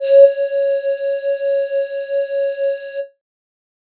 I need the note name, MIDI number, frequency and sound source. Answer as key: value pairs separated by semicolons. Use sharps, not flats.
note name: C#5; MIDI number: 73; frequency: 554.4 Hz; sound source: synthesizer